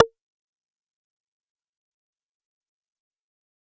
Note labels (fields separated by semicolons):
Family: bass; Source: synthesizer; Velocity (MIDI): 50; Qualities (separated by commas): distorted, fast decay, percussive